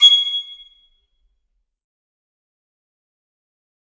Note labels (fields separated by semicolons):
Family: flute; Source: acoustic; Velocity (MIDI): 25; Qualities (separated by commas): bright, fast decay, percussive, reverb